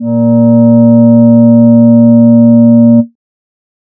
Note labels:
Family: voice; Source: synthesizer; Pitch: A#2; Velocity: 100

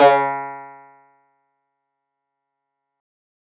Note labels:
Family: guitar; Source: synthesizer; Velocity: 100; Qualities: percussive

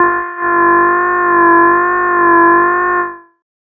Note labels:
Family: bass; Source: synthesizer; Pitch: F4; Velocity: 25; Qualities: distorted, tempo-synced

